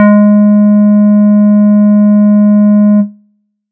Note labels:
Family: bass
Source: synthesizer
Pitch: G#3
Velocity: 100

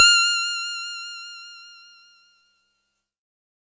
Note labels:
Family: keyboard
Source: electronic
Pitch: F6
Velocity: 50

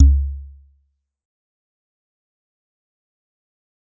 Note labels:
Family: mallet percussion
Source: acoustic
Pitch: C#2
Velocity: 25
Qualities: dark, fast decay, percussive

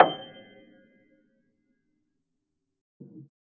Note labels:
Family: keyboard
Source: acoustic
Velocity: 50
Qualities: fast decay, percussive, reverb

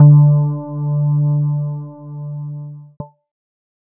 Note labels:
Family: keyboard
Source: electronic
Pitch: D3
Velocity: 25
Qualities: dark, distorted

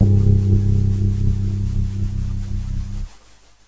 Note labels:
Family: keyboard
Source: electronic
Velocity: 25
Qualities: dark, long release

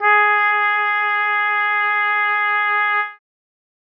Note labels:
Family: reed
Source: acoustic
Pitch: G#4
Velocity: 25

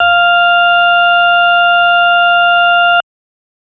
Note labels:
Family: organ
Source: electronic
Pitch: F5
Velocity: 25

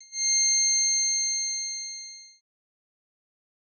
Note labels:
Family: bass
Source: synthesizer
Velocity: 25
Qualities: bright, distorted, fast decay

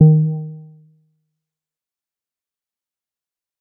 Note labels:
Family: bass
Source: synthesizer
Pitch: D#3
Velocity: 50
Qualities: dark, fast decay, percussive

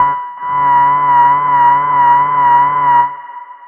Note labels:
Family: bass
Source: synthesizer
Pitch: B5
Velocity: 50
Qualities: long release, reverb

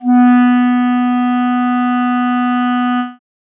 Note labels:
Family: reed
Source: acoustic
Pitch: B3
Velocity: 127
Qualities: dark

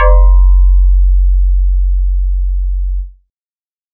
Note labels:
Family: synthesizer lead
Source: synthesizer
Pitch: F#1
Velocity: 127

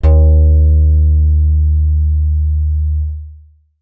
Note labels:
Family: bass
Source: synthesizer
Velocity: 127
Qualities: dark, long release

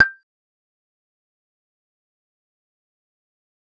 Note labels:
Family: bass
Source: synthesizer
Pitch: G6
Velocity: 25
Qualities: fast decay, percussive

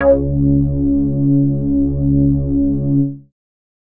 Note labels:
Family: bass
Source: synthesizer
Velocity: 25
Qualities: distorted

